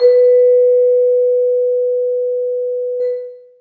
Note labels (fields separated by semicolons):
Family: mallet percussion; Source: acoustic; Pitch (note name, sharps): B4; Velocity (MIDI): 75; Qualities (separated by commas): long release, reverb